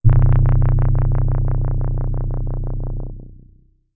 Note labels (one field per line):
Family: keyboard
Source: electronic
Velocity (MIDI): 127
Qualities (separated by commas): dark, distorted, long release